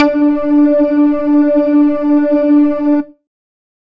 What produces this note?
synthesizer bass